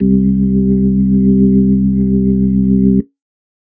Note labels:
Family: organ; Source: electronic; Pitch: C2; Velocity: 50

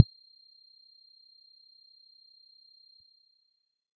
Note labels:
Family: mallet percussion; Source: electronic; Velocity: 25; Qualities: percussive

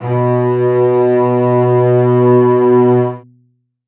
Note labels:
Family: string; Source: acoustic; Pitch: B2; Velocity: 127; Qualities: reverb

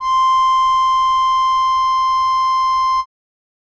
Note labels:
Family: reed; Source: acoustic; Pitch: C6; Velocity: 50

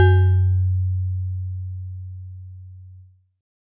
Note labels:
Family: mallet percussion; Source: acoustic; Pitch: F#2; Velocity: 75

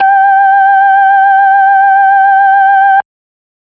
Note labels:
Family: organ; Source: electronic; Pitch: G5; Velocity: 75

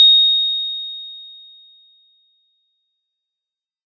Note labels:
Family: mallet percussion; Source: acoustic; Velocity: 127; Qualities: bright

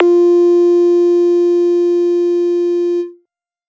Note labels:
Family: bass; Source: synthesizer; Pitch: F4; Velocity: 50; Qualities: distorted

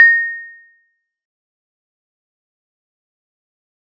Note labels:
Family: mallet percussion; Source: acoustic; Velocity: 75; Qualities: fast decay, percussive

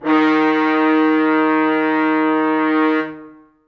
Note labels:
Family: brass; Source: acoustic; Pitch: D#3; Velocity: 75; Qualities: reverb

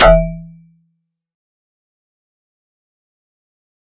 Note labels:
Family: mallet percussion; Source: acoustic; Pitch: E1; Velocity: 100; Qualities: fast decay, percussive

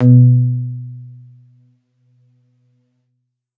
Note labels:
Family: keyboard; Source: electronic; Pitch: B2; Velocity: 127

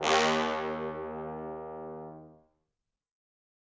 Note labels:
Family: brass; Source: acoustic; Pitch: D#2; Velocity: 50; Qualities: bright, fast decay, reverb

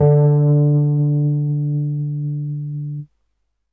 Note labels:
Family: keyboard; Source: electronic; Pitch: D3; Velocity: 75; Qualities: dark

